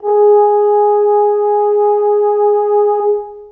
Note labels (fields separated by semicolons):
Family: brass; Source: acoustic; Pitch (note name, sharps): G#4; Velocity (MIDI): 25; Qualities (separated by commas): long release, reverb